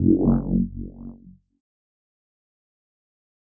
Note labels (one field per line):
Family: keyboard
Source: electronic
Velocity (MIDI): 25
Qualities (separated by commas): distorted, fast decay, non-linear envelope